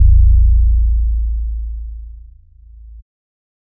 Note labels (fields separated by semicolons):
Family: bass; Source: synthesizer; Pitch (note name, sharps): A0; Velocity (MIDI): 25